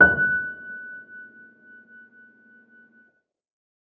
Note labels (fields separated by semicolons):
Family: keyboard; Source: acoustic; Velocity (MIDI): 25; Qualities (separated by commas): reverb